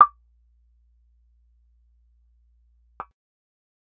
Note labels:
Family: bass; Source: synthesizer; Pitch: D6; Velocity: 75; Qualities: percussive

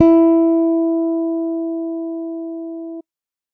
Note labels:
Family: bass; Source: electronic; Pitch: E4; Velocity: 75

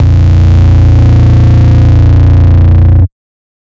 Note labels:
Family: bass; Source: synthesizer; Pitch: A#0; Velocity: 127; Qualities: bright, distorted, multiphonic

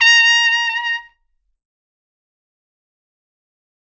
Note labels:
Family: brass; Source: acoustic; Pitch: A#5; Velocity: 75; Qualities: bright, fast decay

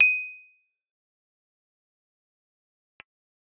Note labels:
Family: bass; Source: synthesizer; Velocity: 100; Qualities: bright, fast decay, percussive

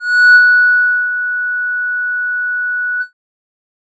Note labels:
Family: bass; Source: synthesizer; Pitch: F#6; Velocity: 127

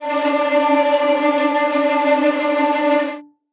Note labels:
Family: string; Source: acoustic; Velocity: 25; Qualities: bright, non-linear envelope, reverb

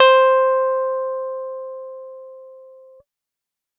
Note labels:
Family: guitar; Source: electronic; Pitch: C5; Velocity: 100

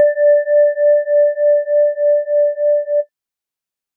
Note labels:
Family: organ; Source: electronic; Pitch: D5; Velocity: 25; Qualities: dark

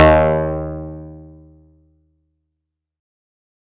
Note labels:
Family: guitar; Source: acoustic; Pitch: D#2; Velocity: 100; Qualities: distorted

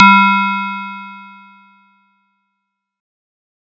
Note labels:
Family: mallet percussion; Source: acoustic; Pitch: G3; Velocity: 100

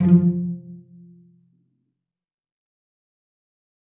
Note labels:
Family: string; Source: acoustic; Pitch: F3; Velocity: 25; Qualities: dark, fast decay, reverb

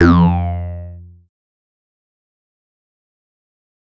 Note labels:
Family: bass; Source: synthesizer; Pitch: F2; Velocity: 50; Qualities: distorted, fast decay

